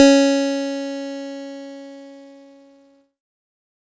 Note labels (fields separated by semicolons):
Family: keyboard; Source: electronic; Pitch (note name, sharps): C#4; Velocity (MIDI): 50; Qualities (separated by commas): bright, distorted